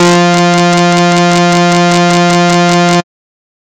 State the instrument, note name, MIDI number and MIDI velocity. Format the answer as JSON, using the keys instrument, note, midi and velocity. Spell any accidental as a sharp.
{"instrument": "synthesizer bass", "note": "F3", "midi": 53, "velocity": 127}